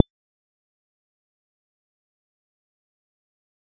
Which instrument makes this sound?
synthesizer bass